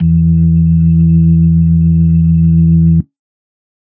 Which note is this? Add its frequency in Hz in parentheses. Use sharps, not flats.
E2 (82.41 Hz)